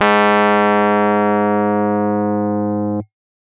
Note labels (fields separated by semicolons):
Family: keyboard; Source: electronic; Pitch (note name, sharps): G#2; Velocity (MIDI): 127; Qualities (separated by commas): distorted